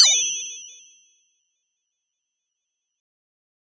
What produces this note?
synthesizer guitar